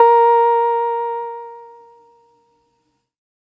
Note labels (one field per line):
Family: keyboard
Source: electronic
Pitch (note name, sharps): A#4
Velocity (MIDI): 127